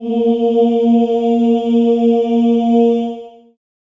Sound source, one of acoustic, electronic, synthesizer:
acoustic